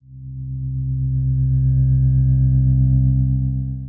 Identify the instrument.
electronic guitar